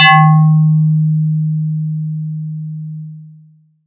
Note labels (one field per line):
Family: mallet percussion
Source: electronic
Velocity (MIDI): 127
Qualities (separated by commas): long release, multiphonic